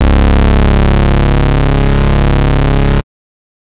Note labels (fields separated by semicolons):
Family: bass; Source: synthesizer; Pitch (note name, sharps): C#1; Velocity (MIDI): 100; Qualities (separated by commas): bright, distorted